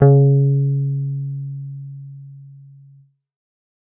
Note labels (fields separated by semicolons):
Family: bass; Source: synthesizer; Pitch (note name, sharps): C#3; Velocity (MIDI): 50; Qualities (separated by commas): dark